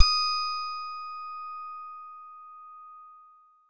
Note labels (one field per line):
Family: guitar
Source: synthesizer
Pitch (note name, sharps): D#6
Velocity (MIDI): 100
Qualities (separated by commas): bright